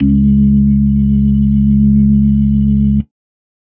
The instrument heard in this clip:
electronic organ